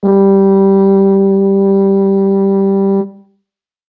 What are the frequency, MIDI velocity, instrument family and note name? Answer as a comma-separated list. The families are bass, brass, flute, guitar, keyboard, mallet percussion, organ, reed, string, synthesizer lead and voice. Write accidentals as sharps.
196 Hz, 50, brass, G3